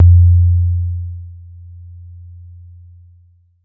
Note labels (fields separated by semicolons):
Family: keyboard; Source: electronic; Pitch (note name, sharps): F2; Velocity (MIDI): 50; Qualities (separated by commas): dark